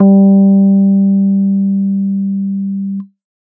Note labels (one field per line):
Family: keyboard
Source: electronic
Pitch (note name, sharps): G3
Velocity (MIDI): 75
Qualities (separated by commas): dark